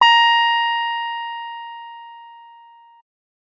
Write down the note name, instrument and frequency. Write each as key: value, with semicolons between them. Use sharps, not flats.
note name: A#5; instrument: electronic keyboard; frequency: 932.3 Hz